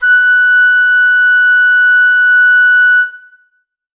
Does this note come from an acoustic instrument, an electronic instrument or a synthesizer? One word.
acoustic